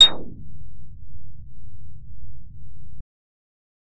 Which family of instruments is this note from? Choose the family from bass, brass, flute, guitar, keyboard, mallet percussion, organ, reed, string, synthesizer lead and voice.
bass